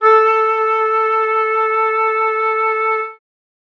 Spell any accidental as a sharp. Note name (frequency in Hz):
A4 (440 Hz)